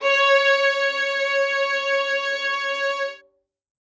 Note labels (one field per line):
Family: string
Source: acoustic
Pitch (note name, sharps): C#5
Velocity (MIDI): 127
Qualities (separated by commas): reverb